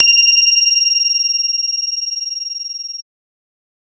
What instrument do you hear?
synthesizer bass